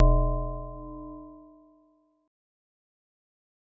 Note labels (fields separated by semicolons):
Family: mallet percussion; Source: acoustic; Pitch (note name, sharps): D#1; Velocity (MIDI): 127; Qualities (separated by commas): fast decay